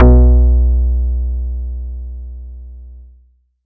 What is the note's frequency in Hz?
61.74 Hz